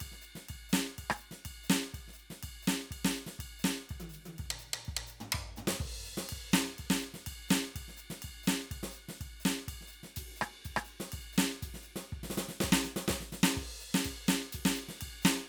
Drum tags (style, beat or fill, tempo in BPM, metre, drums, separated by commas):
calypso, beat, 124 BPM, 4/4, crash, ride, ride bell, hi-hat pedal, percussion, snare, cross-stick, high tom, floor tom, kick